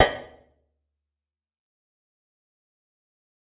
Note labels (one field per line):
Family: guitar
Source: electronic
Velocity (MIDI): 127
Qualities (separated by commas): bright, fast decay, percussive, reverb